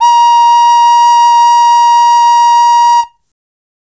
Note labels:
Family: flute; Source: acoustic; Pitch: A#5; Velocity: 100

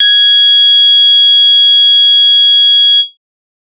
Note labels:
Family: bass; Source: synthesizer; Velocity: 50

